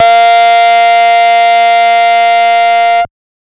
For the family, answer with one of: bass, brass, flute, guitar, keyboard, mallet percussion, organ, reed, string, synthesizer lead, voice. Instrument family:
bass